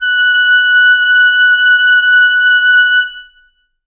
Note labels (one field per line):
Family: reed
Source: acoustic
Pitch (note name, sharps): F#6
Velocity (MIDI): 127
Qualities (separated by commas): reverb